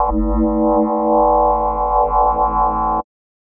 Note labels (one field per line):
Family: mallet percussion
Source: synthesizer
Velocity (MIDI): 100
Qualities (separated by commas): multiphonic, non-linear envelope